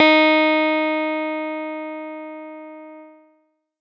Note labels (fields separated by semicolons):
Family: keyboard; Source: electronic; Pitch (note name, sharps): D#4; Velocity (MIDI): 50; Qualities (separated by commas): distorted